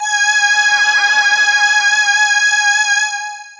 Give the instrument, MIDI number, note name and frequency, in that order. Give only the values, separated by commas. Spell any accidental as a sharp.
synthesizer voice, 80, G#5, 830.6 Hz